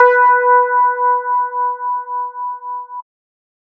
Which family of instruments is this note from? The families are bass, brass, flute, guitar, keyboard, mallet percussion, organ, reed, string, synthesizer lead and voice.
bass